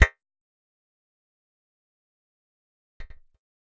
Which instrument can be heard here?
synthesizer bass